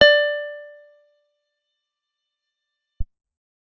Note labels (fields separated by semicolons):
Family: guitar; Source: acoustic; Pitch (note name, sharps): D5; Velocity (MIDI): 50; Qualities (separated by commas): percussive